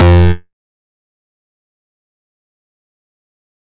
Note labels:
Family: bass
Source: synthesizer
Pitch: F2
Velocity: 127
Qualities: fast decay, percussive

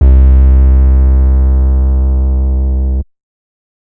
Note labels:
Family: bass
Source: synthesizer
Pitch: C2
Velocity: 25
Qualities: distorted

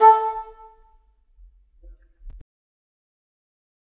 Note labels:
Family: reed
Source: acoustic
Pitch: A4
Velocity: 50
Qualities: fast decay, percussive, reverb

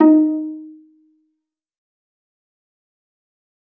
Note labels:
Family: string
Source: acoustic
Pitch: D#4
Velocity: 100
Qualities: fast decay, reverb

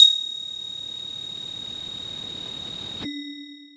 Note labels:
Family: voice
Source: synthesizer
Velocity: 127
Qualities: distorted, long release

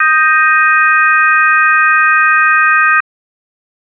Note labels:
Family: organ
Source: electronic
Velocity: 127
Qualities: bright

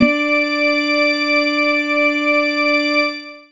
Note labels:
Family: organ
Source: electronic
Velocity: 50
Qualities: reverb

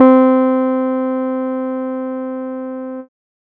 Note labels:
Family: keyboard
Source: electronic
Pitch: C4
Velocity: 127

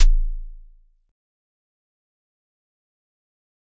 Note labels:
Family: mallet percussion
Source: acoustic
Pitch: A0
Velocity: 25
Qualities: fast decay, percussive

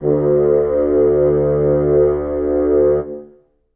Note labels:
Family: reed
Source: acoustic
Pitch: D2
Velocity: 25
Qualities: reverb

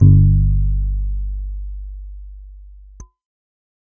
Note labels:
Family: keyboard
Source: electronic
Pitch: G1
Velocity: 75

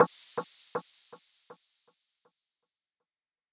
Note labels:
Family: synthesizer lead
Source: synthesizer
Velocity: 25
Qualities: bright, non-linear envelope, reverb

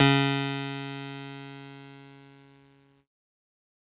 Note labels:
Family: keyboard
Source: electronic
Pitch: C#3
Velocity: 75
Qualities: bright, distorted

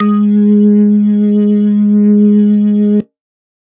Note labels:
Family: organ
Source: electronic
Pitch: G#3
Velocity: 25

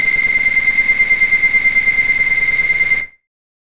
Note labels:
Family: bass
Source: synthesizer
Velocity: 25

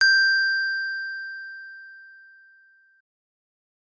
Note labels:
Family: keyboard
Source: electronic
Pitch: G6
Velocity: 100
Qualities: bright

